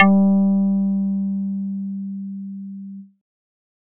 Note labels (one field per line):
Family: bass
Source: synthesizer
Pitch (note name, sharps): G3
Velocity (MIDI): 127